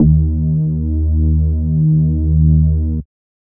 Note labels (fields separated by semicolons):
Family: bass; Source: synthesizer; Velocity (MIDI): 50